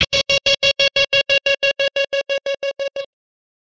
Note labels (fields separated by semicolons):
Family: guitar; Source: electronic; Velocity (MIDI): 100; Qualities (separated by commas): bright, distorted, tempo-synced